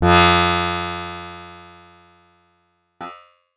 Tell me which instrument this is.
acoustic guitar